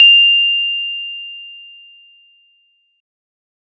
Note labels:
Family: organ; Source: electronic; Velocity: 127; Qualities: bright

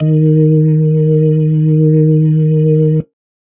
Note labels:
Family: organ; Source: electronic; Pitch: D#3; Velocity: 127

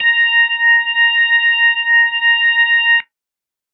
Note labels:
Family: organ; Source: electronic; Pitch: A#5; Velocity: 100

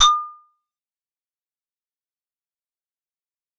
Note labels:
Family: keyboard; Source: acoustic; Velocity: 127; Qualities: fast decay, percussive

